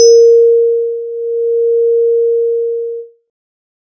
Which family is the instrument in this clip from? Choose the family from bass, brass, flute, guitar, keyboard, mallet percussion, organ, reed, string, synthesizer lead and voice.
synthesizer lead